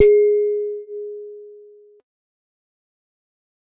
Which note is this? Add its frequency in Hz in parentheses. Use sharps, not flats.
G#4 (415.3 Hz)